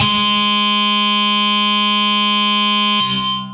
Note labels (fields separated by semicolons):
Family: guitar; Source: electronic; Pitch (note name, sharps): G#3; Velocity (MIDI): 127; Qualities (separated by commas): bright, distorted, long release